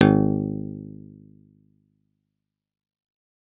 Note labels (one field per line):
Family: guitar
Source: acoustic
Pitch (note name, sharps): G#1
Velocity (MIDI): 100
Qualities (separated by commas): fast decay, reverb